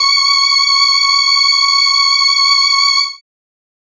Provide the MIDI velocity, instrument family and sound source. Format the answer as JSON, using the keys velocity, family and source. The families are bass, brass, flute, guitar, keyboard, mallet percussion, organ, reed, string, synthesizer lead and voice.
{"velocity": 75, "family": "keyboard", "source": "synthesizer"}